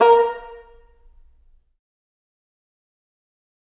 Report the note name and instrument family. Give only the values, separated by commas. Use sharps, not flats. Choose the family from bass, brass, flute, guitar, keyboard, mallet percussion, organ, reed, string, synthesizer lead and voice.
A#4, reed